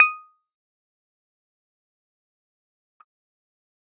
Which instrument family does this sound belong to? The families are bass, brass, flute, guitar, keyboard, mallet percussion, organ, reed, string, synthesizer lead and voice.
keyboard